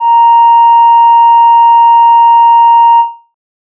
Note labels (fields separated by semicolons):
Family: flute; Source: synthesizer; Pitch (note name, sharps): A#5; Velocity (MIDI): 127